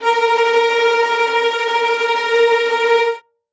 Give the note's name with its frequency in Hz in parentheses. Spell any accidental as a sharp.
A#4 (466.2 Hz)